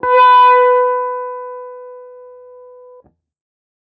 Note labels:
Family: guitar; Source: electronic; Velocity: 100; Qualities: distorted, non-linear envelope

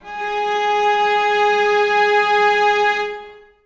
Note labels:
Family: string; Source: acoustic; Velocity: 25; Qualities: reverb

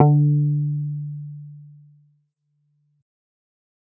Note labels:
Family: bass; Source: synthesizer; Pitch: D3; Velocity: 50

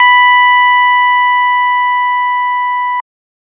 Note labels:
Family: organ; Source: electronic; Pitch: B5; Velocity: 127; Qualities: distorted

